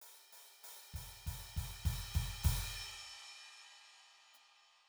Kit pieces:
ride, open hi-hat, hi-hat pedal and kick